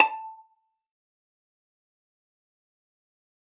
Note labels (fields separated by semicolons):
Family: string; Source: acoustic; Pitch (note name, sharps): A5; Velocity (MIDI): 100; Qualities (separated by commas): fast decay, percussive, reverb